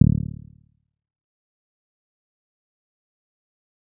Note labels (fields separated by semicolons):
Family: bass; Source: synthesizer; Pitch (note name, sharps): D1; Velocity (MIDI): 100; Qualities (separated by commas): dark, fast decay, percussive